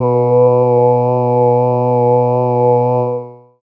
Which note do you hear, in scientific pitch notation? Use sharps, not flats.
B2